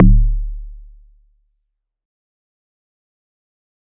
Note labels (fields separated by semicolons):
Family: mallet percussion; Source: acoustic; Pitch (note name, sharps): D1; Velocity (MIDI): 100; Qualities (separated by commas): fast decay